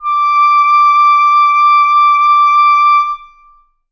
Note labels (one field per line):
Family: reed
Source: acoustic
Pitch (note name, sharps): D6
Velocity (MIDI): 100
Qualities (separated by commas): long release, reverb